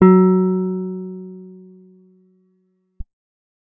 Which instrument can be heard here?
acoustic guitar